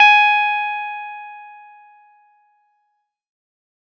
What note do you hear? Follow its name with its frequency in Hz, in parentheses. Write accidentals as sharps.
G#5 (830.6 Hz)